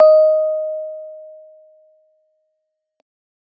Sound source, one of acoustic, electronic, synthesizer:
electronic